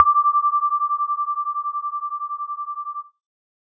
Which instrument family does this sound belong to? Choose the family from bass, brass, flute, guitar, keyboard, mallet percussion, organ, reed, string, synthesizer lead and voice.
synthesizer lead